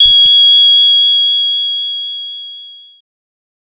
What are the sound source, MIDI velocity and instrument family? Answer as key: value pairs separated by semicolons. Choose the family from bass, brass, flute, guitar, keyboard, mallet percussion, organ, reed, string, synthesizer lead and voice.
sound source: synthesizer; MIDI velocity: 127; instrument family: bass